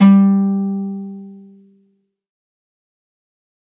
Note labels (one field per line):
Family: string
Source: acoustic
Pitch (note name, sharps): G3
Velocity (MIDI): 25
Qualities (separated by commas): fast decay, reverb